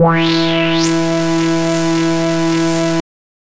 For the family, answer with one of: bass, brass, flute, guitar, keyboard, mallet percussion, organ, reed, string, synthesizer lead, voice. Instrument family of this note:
bass